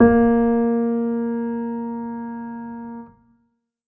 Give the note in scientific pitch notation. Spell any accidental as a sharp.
A#3